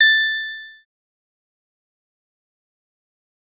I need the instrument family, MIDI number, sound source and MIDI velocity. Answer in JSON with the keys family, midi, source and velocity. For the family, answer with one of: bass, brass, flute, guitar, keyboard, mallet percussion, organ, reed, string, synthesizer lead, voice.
{"family": "synthesizer lead", "midi": 93, "source": "synthesizer", "velocity": 25}